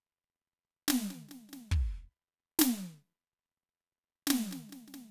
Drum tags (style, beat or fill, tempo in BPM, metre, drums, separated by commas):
half-time rock, beat, 140 BPM, 4/4, snare, kick